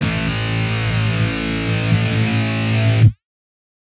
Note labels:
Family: guitar; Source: synthesizer; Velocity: 50

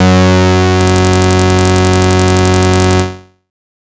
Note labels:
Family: bass; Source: synthesizer; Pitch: F#2; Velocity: 25; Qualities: bright, distorted

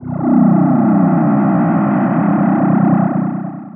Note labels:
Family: voice; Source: synthesizer; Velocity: 127; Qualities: bright, distorted, long release

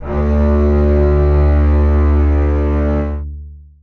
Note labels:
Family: string; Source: acoustic; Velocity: 50; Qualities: long release, reverb

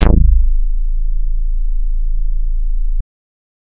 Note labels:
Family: bass; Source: synthesizer; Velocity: 127; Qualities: distorted

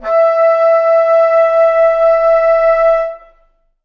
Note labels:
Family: reed; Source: acoustic; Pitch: E5; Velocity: 25; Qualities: reverb

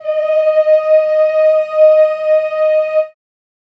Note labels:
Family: voice; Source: acoustic; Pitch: D#5; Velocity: 25; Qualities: reverb

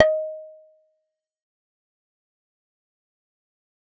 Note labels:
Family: bass; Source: synthesizer; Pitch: D#5; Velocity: 25; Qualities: fast decay, percussive

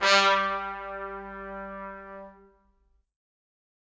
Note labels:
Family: brass; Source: acoustic; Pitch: G3; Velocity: 127; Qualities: reverb

